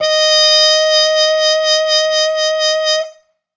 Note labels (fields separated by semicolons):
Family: brass; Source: acoustic; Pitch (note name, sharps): D#5; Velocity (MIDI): 100; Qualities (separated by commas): bright